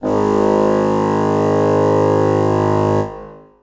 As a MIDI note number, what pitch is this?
32